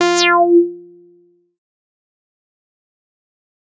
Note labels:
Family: bass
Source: synthesizer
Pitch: F4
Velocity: 127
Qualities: bright, distorted, fast decay

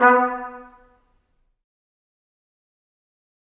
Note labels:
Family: brass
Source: acoustic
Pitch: B3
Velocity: 50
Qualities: fast decay, percussive, reverb

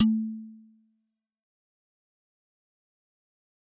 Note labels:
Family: mallet percussion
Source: acoustic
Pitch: A3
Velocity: 50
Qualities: fast decay, percussive

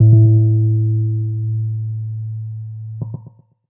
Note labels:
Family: keyboard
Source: electronic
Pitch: A2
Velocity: 25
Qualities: dark, tempo-synced

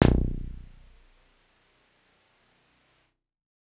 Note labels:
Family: keyboard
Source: electronic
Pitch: A#0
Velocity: 127

